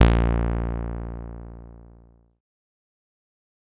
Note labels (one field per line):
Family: bass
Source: synthesizer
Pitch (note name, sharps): A#1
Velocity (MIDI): 100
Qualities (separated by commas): distorted, fast decay